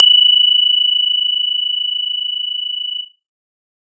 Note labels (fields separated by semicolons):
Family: synthesizer lead; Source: synthesizer; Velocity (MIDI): 100; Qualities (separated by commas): distorted